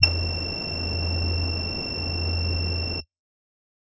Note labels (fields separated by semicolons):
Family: voice; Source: synthesizer; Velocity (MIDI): 50; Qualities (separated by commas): multiphonic